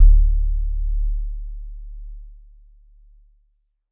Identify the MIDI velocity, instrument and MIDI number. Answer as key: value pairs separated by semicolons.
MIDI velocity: 50; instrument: acoustic mallet percussion instrument; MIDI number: 26